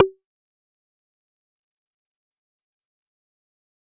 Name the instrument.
synthesizer bass